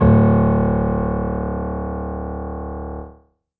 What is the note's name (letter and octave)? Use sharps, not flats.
D1